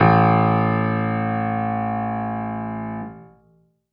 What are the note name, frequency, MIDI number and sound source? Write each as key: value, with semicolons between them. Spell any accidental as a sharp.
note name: A1; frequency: 55 Hz; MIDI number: 33; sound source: acoustic